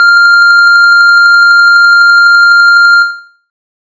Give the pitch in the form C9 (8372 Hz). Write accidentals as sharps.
F6 (1397 Hz)